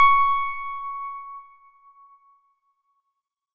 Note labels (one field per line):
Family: organ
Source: electronic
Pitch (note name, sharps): C#6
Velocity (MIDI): 127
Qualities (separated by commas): bright